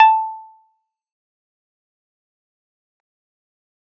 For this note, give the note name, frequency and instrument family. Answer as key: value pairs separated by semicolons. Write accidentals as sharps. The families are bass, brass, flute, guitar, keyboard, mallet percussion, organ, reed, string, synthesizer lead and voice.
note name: A5; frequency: 880 Hz; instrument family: keyboard